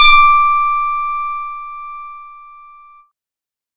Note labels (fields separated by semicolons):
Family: keyboard; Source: electronic; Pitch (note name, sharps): D6; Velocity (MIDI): 127; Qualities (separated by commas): bright, distorted